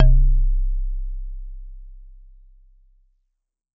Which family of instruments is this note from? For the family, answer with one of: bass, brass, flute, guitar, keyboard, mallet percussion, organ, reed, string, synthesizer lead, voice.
mallet percussion